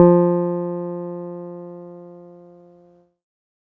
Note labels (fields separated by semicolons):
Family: keyboard; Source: electronic; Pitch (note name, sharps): F3; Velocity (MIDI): 127; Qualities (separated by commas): dark